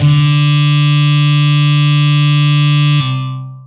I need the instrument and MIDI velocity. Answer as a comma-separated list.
electronic guitar, 100